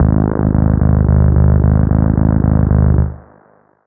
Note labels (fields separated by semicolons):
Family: bass; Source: synthesizer; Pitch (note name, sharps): G#0; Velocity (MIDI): 127; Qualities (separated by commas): reverb